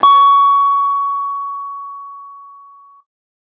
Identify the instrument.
electronic guitar